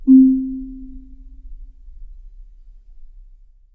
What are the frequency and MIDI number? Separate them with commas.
261.6 Hz, 60